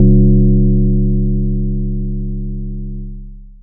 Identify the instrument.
acoustic mallet percussion instrument